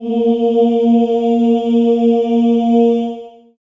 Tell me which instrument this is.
acoustic voice